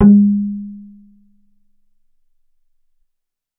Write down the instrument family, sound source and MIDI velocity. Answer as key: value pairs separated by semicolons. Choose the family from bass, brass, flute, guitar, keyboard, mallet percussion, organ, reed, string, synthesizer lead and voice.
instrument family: bass; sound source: synthesizer; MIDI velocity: 100